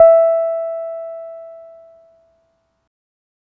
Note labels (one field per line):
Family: keyboard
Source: electronic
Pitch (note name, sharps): E5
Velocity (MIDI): 75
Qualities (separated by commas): dark